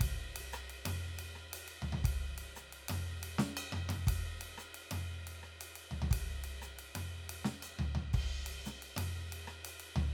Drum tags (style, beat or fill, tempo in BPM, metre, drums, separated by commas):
Latin, beat, 118 BPM, 4/4, ride, ride bell, hi-hat pedal, snare, cross-stick, mid tom, floor tom, kick